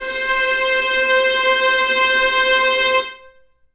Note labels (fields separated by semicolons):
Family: string; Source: acoustic; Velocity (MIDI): 25; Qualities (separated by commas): reverb